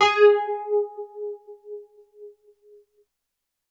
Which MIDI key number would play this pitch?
68